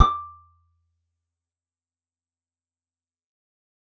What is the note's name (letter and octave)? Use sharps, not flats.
D6